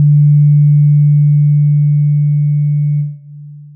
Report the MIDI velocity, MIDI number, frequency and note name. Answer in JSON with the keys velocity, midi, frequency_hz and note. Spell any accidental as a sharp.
{"velocity": 25, "midi": 50, "frequency_hz": 146.8, "note": "D3"}